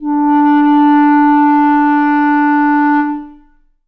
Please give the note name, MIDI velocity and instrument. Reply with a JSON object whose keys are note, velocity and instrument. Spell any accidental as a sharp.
{"note": "D4", "velocity": 25, "instrument": "acoustic reed instrument"}